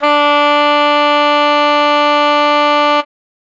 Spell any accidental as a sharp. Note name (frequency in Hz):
D4 (293.7 Hz)